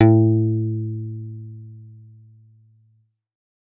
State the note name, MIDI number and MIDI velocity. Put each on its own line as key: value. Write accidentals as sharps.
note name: A2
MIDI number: 45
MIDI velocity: 75